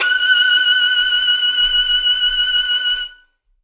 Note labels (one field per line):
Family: string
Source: acoustic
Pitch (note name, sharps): F#6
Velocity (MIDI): 100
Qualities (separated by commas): reverb